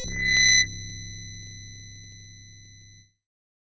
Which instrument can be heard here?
synthesizer keyboard